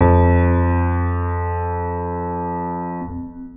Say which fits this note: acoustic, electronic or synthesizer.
electronic